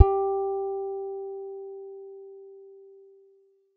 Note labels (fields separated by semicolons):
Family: guitar; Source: acoustic; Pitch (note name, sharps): G4; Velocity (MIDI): 100; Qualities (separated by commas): dark